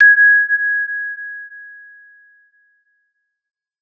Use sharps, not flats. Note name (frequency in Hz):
G#6 (1661 Hz)